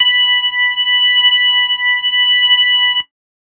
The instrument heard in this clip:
electronic organ